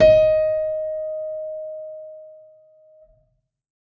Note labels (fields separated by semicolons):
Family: keyboard; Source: acoustic; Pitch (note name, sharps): D#5; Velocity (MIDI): 127; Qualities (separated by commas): reverb